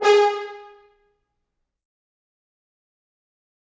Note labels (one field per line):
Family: brass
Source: acoustic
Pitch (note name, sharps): G#4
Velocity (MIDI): 127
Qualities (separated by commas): fast decay, percussive, reverb